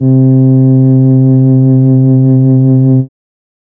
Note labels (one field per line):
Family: keyboard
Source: synthesizer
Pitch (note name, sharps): C3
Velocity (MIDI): 50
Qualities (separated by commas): dark